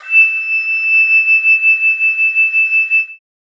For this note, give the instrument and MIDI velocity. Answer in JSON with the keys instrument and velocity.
{"instrument": "acoustic flute", "velocity": 50}